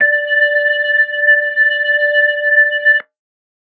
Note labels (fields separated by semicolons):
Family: organ; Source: electronic; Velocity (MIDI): 75; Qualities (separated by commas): distorted